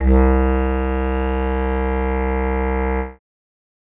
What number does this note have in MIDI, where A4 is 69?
36